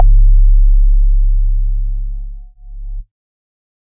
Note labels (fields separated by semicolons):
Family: organ; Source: electronic; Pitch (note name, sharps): C#1; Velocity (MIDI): 25; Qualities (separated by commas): dark